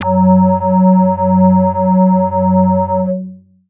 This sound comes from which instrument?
synthesizer bass